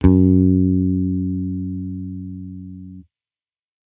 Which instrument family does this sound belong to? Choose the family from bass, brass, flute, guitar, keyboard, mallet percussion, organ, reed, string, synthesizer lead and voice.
bass